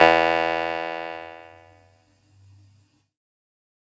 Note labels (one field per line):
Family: keyboard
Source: electronic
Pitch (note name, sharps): E2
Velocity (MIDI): 100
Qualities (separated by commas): bright, distorted